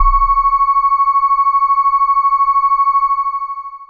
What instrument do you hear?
synthesizer bass